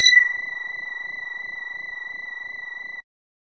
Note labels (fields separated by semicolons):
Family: bass; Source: synthesizer; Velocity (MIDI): 127